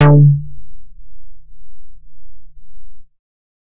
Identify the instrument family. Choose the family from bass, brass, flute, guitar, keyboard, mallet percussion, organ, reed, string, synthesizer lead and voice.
bass